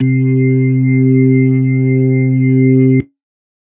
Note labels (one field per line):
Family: organ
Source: electronic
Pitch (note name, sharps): C3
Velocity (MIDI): 75